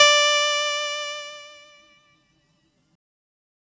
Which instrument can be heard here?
synthesizer keyboard